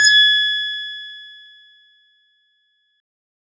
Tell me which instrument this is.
synthesizer bass